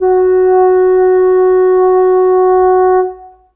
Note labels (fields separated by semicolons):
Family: reed; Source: acoustic; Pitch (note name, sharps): F#4; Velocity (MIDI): 25; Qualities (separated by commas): reverb